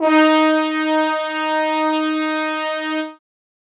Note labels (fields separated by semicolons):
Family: brass; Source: acoustic; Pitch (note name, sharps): D#4; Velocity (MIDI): 127; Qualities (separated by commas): bright, reverb